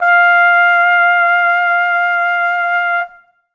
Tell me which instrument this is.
acoustic brass instrument